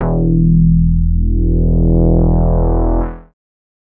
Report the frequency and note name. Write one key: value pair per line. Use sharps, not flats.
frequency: 41.2 Hz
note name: E1